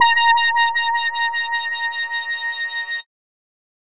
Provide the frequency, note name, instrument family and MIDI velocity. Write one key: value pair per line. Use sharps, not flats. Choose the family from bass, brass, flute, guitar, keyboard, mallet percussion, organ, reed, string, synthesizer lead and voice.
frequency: 932.3 Hz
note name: A#5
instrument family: bass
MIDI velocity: 127